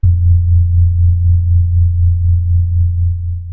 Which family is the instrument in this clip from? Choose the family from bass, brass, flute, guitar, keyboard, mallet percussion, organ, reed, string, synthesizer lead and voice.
keyboard